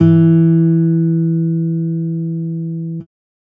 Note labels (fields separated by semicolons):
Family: guitar; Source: electronic; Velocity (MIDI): 50